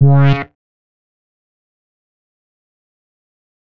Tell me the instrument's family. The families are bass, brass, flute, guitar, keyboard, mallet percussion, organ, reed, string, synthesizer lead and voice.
bass